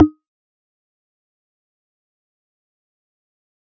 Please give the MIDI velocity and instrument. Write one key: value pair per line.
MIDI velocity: 50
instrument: electronic mallet percussion instrument